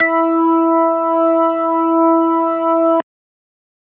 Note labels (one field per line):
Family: organ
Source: electronic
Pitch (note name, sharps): E4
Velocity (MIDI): 75